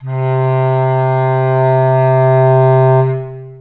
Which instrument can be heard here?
acoustic reed instrument